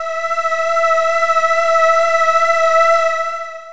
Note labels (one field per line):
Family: voice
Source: synthesizer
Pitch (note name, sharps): E5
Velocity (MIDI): 25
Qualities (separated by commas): distorted, long release